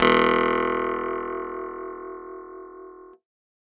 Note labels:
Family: guitar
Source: acoustic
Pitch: E1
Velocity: 25

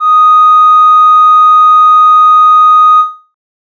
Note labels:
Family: flute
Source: synthesizer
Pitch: D#6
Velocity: 127

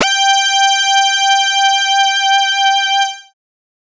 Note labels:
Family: bass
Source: synthesizer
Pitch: G5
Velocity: 25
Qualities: bright, distorted, multiphonic

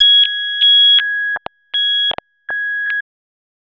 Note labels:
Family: bass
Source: synthesizer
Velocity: 127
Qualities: tempo-synced

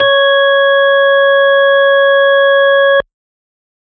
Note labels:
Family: organ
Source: electronic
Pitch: C#5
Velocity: 25

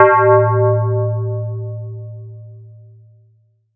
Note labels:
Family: mallet percussion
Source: electronic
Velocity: 127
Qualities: multiphonic

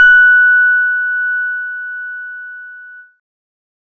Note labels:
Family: keyboard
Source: electronic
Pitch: F#6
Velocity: 25

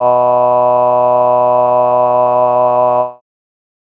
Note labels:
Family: voice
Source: synthesizer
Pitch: B2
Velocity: 100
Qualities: bright

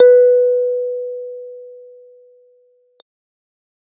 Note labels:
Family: keyboard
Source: electronic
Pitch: B4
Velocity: 50

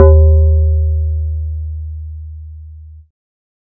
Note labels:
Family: bass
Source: synthesizer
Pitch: D#2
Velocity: 50

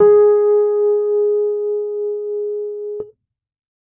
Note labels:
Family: keyboard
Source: electronic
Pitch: G#4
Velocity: 75

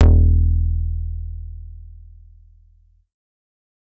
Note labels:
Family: bass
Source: synthesizer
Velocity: 25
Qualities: distorted

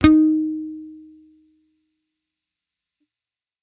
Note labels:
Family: bass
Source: electronic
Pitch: D#4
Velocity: 127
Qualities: distorted, fast decay

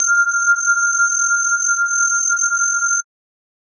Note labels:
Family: mallet percussion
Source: electronic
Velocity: 75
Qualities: multiphonic, non-linear envelope

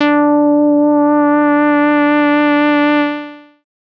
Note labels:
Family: bass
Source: synthesizer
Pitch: D4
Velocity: 75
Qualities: distorted, long release

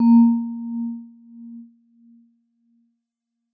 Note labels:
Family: mallet percussion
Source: acoustic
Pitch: A#3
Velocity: 50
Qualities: dark, non-linear envelope

